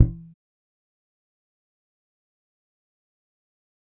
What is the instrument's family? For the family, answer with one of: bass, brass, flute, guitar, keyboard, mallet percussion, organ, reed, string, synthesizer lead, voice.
bass